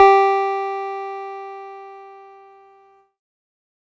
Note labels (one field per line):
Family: keyboard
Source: electronic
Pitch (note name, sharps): G4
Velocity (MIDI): 100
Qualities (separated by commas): distorted